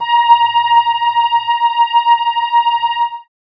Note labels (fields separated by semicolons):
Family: keyboard; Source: synthesizer; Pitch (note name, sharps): A#5; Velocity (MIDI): 127